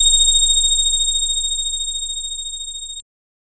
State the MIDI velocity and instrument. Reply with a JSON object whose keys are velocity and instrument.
{"velocity": 75, "instrument": "synthesizer bass"}